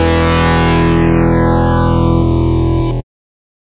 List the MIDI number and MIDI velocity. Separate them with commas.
28, 127